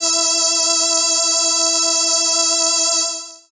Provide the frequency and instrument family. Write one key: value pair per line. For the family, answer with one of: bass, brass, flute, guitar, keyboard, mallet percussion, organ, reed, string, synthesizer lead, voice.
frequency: 329.6 Hz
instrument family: keyboard